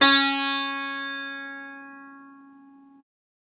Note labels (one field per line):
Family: guitar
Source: acoustic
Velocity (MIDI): 50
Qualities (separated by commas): bright, multiphonic, reverb